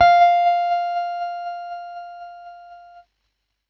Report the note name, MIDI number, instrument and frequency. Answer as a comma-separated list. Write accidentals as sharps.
F5, 77, electronic keyboard, 698.5 Hz